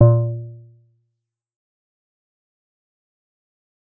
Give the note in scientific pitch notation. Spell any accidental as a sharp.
A#2